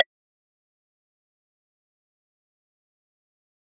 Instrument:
acoustic mallet percussion instrument